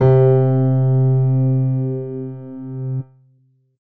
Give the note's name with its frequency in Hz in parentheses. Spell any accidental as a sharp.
C3 (130.8 Hz)